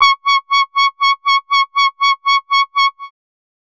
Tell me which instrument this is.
synthesizer bass